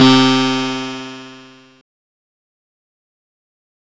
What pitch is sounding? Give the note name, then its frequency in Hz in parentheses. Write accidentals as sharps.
C3 (130.8 Hz)